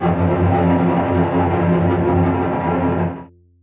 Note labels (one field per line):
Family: string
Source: acoustic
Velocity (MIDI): 100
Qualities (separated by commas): bright, non-linear envelope, reverb